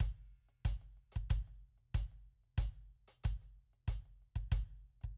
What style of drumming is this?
rock